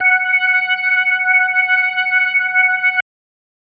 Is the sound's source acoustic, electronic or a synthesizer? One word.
electronic